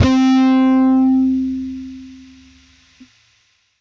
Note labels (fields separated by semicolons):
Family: bass; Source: electronic; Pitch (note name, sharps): C4; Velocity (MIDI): 50; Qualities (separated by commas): bright, distorted